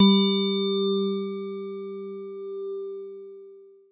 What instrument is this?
acoustic mallet percussion instrument